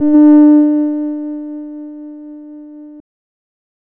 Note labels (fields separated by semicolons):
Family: bass; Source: synthesizer; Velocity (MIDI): 75; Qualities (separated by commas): distorted, non-linear envelope